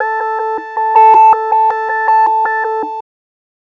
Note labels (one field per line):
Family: bass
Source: synthesizer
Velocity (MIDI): 100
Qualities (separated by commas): tempo-synced